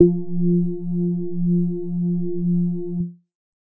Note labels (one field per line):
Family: keyboard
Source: electronic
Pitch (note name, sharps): F3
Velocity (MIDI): 50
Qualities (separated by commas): distorted